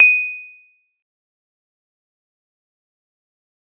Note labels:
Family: mallet percussion; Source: acoustic; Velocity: 75; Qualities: bright, fast decay, percussive

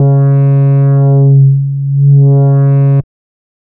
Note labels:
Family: bass; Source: synthesizer; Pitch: C#3; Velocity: 127; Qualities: distorted

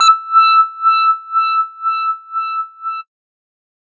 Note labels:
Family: bass; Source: synthesizer; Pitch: E6; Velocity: 100; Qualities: distorted

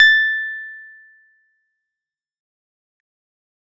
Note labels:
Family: keyboard; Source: electronic; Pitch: A6; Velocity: 127; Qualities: fast decay

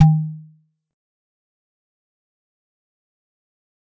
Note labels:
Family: mallet percussion; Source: acoustic; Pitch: D#3; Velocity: 50; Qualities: dark, fast decay, percussive

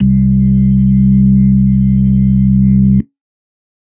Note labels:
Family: organ; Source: electronic; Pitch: C2; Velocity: 75; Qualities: dark

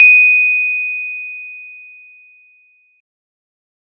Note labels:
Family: organ; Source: electronic; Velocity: 100; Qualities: bright

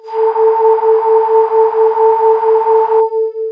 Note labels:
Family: voice; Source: synthesizer; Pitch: A4; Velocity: 127; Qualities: distorted, long release

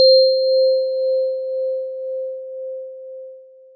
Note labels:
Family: mallet percussion; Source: acoustic; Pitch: C5; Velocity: 25; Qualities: long release

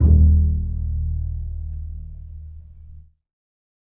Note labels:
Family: string; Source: acoustic; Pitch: D#1; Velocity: 75; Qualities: dark, reverb

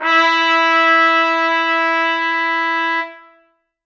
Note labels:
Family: brass; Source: acoustic; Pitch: E4; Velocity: 127; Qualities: bright, reverb

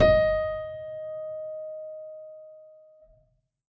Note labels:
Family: keyboard; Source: acoustic; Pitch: D#5; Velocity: 100; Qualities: reverb

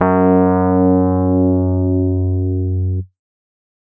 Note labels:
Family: keyboard; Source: electronic; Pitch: F#2; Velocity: 50; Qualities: distorted

